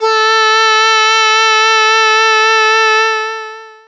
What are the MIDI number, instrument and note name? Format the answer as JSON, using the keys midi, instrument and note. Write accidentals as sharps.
{"midi": 69, "instrument": "synthesizer voice", "note": "A4"}